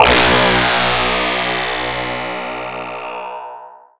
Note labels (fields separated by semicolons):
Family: mallet percussion; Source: electronic; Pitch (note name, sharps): B1; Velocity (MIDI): 100; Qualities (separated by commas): bright, distorted, long release, non-linear envelope